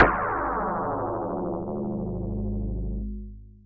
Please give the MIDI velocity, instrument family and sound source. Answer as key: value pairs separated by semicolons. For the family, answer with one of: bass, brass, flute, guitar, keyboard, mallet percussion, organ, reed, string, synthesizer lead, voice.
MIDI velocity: 100; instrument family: mallet percussion; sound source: electronic